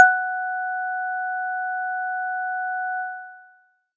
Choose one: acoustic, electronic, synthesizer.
acoustic